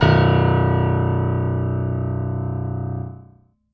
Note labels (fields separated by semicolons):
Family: keyboard; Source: acoustic; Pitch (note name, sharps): B0; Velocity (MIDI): 127